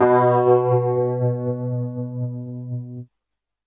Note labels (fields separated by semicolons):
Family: keyboard; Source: electronic; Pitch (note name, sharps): B2; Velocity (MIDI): 100